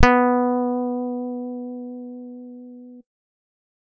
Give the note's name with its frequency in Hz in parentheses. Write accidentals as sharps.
B3 (246.9 Hz)